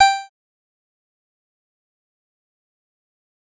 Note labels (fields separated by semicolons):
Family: bass; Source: synthesizer; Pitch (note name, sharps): G5; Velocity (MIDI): 75; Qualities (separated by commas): bright, distorted, fast decay, percussive